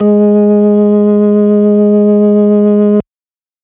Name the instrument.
electronic organ